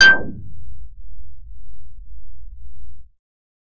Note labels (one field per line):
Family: bass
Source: synthesizer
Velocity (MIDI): 100